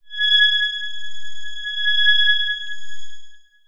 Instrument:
synthesizer lead